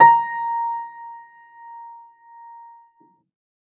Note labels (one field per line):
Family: keyboard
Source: acoustic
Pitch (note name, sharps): A#5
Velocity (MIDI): 127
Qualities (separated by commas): reverb